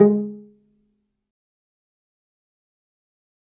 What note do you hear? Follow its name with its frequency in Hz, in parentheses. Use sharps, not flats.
G#3 (207.7 Hz)